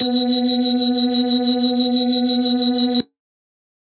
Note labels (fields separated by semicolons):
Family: organ; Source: electronic; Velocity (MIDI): 100; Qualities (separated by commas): bright